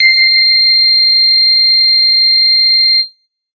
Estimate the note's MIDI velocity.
100